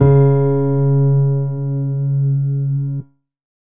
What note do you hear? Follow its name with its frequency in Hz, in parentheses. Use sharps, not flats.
C#3 (138.6 Hz)